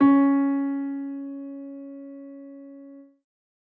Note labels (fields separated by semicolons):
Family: keyboard; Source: acoustic; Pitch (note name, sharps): C#4; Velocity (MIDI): 25